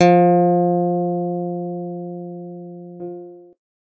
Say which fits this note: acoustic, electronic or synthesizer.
electronic